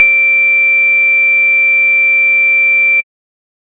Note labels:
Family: bass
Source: synthesizer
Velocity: 100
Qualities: distorted, tempo-synced

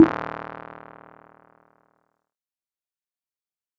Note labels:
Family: keyboard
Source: electronic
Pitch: D#1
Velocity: 127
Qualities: fast decay, percussive

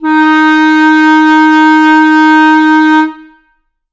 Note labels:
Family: reed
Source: acoustic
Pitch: D#4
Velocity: 127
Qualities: reverb

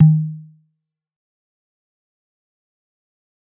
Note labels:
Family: mallet percussion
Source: acoustic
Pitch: D#3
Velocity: 100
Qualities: dark, fast decay, percussive

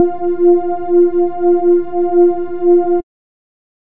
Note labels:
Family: bass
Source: synthesizer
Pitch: F4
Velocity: 100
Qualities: dark

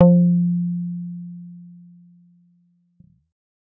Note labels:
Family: bass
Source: synthesizer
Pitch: F3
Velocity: 75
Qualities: dark

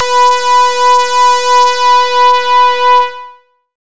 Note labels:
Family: bass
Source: synthesizer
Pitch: B4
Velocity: 127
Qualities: bright, distorted

